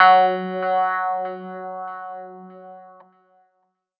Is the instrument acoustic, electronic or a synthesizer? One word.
electronic